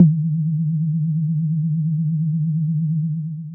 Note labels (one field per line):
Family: bass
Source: synthesizer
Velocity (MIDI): 127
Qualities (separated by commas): dark, long release